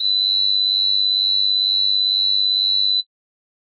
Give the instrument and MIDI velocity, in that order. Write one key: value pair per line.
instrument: synthesizer flute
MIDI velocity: 100